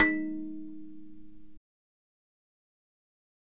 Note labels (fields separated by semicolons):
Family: mallet percussion; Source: acoustic; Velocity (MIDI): 100; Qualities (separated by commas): fast decay, reverb